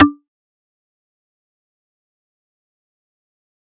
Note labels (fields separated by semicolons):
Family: mallet percussion; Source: electronic; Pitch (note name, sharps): D4; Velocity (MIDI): 100; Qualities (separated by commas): fast decay, percussive